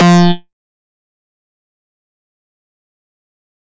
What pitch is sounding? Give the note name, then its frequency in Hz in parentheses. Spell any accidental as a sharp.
F3 (174.6 Hz)